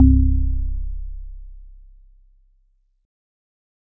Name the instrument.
electronic organ